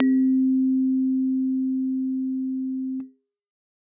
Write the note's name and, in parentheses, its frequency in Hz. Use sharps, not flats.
C4 (261.6 Hz)